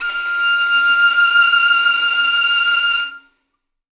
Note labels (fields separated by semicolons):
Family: string; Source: acoustic; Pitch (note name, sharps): F6; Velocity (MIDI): 25; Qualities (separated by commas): bright